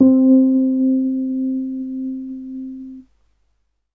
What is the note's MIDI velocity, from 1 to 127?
50